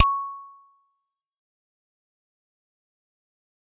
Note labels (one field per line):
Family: mallet percussion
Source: acoustic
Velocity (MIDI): 75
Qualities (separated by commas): fast decay, percussive